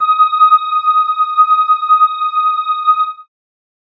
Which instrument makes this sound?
synthesizer keyboard